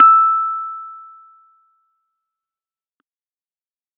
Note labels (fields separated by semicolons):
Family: keyboard; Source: electronic; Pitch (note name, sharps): E6; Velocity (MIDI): 50; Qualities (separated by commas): fast decay